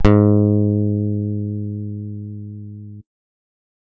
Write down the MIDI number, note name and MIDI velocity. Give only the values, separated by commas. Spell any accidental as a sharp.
44, G#2, 127